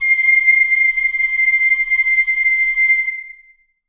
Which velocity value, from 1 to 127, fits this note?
50